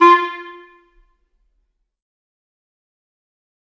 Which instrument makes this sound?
acoustic reed instrument